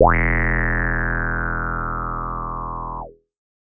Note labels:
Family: bass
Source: synthesizer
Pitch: E1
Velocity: 100

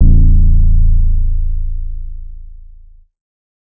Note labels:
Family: bass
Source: synthesizer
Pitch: A0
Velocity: 50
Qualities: distorted

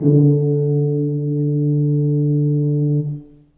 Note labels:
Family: brass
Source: acoustic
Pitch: D3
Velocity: 25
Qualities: dark, reverb

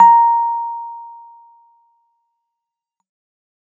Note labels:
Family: keyboard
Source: electronic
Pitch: A#5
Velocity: 25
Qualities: fast decay

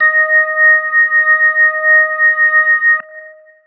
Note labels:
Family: organ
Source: electronic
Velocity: 25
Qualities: long release

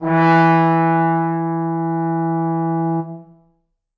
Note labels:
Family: brass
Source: acoustic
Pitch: E3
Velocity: 127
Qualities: bright, reverb

